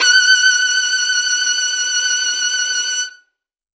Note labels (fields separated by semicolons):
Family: string; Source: acoustic; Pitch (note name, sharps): F#6; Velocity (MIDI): 127; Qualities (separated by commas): reverb